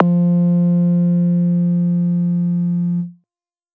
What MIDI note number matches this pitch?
53